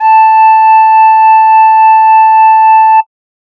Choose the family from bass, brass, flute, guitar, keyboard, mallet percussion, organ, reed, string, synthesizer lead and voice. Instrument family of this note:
flute